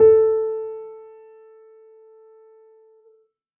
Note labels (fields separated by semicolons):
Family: keyboard; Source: acoustic; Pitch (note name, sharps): A4; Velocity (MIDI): 50; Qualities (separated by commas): dark